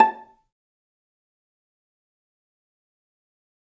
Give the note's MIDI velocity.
50